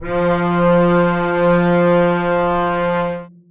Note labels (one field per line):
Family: string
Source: acoustic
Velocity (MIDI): 25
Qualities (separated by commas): reverb